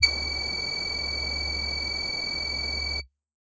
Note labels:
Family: voice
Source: synthesizer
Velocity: 75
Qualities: multiphonic

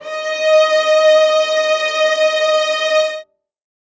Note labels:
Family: string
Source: acoustic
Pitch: D#5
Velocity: 127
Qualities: reverb

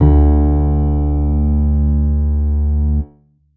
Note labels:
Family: keyboard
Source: electronic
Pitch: D2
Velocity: 25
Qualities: dark

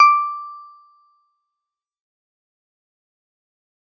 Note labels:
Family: keyboard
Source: electronic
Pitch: D6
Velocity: 75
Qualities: fast decay, percussive

